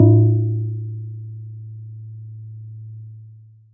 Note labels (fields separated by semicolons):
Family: mallet percussion; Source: acoustic; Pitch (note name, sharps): A2; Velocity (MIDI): 25; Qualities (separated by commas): long release